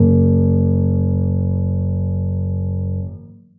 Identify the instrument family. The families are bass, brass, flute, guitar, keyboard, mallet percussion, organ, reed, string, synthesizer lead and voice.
keyboard